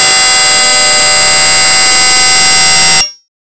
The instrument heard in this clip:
synthesizer bass